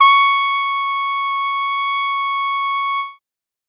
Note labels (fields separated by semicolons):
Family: brass; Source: acoustic; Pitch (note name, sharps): C#6; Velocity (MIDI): 25